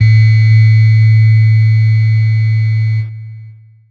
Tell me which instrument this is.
electronic keyboard